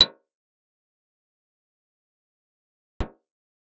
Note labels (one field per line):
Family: guitar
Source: acoustic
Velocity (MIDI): 75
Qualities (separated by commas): bright, fast decay, percussive, reverb